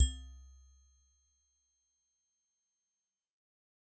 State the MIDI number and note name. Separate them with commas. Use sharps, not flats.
36, C2